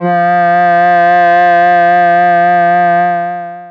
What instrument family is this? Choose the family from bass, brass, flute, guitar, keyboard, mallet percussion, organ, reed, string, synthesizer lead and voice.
voice